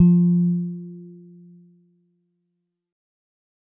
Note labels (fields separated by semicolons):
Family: mallet percussion; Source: acoustic; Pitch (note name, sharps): F3; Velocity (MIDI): 50; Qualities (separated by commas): dark, fast decay